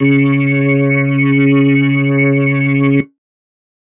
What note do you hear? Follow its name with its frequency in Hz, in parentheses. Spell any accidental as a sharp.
C#3 (138.6 Hz)